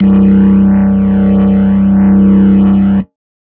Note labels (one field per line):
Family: organ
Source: electronic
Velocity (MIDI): 100